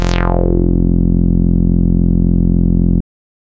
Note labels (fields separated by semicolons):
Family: bass; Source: synthesizer; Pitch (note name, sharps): F1; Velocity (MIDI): 100; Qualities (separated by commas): distorted